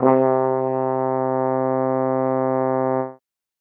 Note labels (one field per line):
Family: brass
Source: acoustic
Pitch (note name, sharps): C3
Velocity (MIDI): 50